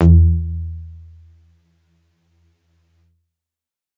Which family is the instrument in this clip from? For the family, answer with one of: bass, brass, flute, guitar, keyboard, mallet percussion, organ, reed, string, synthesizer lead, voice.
keyboard